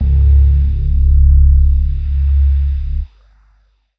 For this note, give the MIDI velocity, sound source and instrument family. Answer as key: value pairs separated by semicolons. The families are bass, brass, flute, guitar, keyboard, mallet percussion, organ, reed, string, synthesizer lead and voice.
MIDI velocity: 25; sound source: electronic; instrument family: keyboard